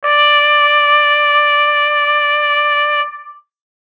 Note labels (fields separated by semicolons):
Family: brass; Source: acoustic; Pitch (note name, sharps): D5; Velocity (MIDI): 75; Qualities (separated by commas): distorted